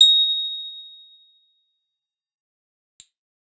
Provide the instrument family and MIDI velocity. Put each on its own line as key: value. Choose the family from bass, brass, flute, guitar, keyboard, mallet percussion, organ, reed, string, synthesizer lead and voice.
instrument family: guitar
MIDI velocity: 127